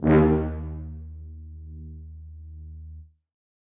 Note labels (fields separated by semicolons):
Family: brass; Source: acoustic; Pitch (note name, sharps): D#2; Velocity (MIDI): 25; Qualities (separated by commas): reverb